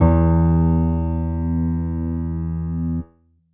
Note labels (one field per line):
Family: keyboard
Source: electronic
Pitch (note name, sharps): E2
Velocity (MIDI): 50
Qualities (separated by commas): dark